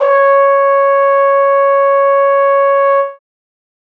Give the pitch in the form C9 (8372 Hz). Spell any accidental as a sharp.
C#5 (554.4 Hz)